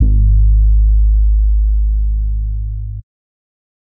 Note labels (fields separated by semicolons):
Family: bass; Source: synthesizer; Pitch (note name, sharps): G#1; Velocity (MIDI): 100; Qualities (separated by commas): dark